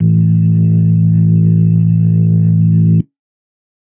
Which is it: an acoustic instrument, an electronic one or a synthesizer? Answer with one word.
electronic